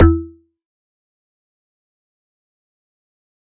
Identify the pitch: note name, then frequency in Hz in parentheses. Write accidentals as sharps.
E2 (82.41 Hz)